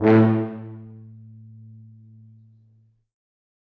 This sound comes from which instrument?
acoustic brass instrument